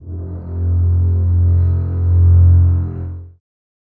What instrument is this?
acoustic string instrument